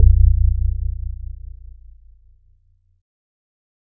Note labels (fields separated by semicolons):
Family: keyboard; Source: electronic; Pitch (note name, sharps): A#0; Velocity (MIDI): 127; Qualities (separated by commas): dark